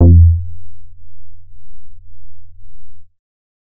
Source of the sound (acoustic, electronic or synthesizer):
synthesizer